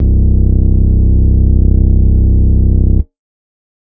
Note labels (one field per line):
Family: organ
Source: electronic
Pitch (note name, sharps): C1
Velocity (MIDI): 75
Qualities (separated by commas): distorted